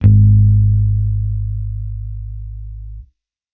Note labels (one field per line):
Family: bass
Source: electronic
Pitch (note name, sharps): G#1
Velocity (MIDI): 50